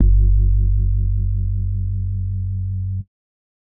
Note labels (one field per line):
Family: bass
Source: synthesizer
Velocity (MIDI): 25